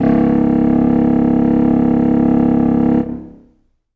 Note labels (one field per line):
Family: reed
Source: acoustic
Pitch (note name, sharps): C#1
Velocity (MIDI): 50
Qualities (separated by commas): reverb